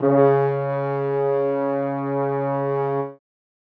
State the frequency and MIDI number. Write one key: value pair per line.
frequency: 138.6 Hz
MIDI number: 49